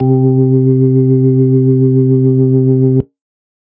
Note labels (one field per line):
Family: organ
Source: electronic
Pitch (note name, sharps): C3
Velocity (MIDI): 25